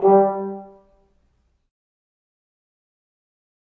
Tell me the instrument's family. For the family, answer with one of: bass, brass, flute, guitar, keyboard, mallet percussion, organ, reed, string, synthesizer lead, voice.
brass